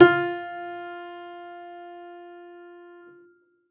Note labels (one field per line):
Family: keyboard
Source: acoustic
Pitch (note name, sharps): F4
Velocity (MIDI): 127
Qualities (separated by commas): reverb